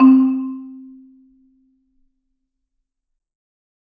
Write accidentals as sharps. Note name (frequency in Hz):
C4 (261.6 Hz)